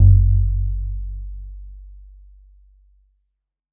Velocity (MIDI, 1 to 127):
50